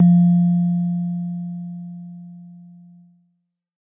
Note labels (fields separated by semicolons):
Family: mallet percussion; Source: acoustic; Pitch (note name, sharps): F3; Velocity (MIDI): 50